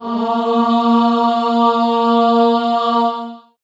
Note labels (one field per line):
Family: voice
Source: acoustic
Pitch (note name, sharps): A#3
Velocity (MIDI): 100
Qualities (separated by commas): reverb